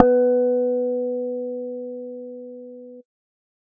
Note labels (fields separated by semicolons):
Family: bass; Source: synthesizer; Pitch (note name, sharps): B3; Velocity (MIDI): 127